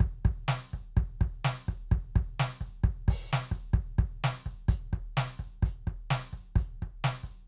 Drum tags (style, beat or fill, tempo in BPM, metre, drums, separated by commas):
rock, beat, 128 BPM, 4/4, closed hi-hat, open hi-hat, hi-hat pedal, snare, kick